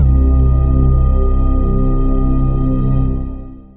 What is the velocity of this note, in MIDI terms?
75